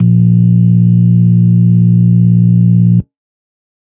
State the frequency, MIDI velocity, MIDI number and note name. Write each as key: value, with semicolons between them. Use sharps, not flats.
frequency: 58.27 Hz; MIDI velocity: 100; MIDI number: 34; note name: A#1